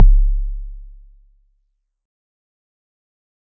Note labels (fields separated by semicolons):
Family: mallet percussion; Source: acoustic; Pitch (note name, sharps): C#1; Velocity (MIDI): 25; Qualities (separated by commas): dark, fast decay